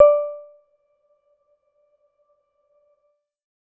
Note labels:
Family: keyboard; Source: electronic; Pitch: D5; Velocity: 75; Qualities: dark, percussive, reverb

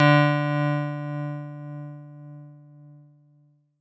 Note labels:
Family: keyboard; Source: electronic; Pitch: D3; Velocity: 100

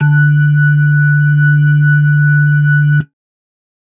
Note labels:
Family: organ; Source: electronic; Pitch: D3; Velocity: 75

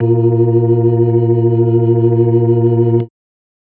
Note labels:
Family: organ; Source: electronic; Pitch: A#2; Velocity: 100

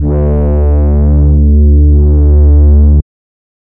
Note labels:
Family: reed; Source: synthesizer; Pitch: D2; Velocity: 25; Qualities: distorted, non-linear envelope

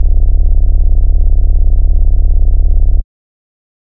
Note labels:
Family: bass; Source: synthesizer; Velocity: 100; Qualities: dark, distorted

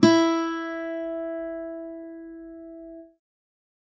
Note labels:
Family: guitar; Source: acoustic; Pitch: E4; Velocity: 50; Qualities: reverb

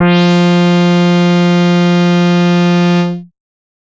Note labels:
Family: bass; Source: synthesizer; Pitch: F3; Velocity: 127; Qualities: bright, distorted

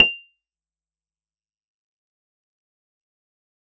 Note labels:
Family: guitar; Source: acoustic; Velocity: 75; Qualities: fast decay, percussive

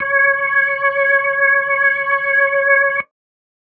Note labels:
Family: organ; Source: electronic; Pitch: C#5; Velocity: 25

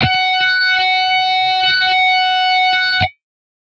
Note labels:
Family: guitar; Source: electronic; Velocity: 100; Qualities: bright, distorted

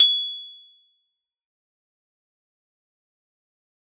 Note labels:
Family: guitar; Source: acoustic; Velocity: 100; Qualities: bright, fast decay, percussive, reverb

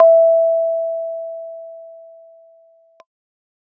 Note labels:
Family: keyboard; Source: electronic; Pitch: E5; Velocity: 25

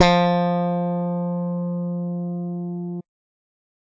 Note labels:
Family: bass; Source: electronic; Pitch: F3; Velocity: 127

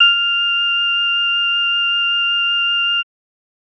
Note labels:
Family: organ; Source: electronic; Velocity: 50; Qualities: bright, multiphonic

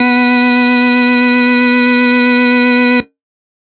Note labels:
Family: organ; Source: electronic; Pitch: B3; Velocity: 75; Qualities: distorted

